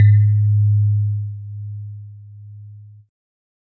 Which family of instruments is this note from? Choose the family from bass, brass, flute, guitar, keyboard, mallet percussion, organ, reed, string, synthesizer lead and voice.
keyboard